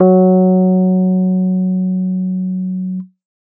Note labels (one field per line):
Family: keyboard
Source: electronic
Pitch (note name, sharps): F#3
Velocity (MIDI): 100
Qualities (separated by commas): dark